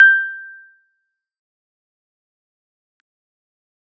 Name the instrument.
electronic keyboard